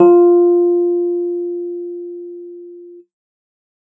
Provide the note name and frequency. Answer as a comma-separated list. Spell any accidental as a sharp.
F4, 349.2 Hz